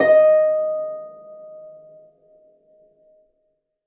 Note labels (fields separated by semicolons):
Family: string; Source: acoustic; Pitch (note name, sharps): D#5; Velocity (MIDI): 75; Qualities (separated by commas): reverb